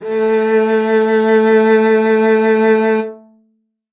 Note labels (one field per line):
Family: string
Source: acoustic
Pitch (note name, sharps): A3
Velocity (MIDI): 100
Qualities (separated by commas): reverb